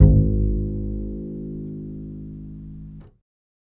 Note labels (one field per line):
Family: bass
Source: electronic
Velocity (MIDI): 25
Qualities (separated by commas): reverb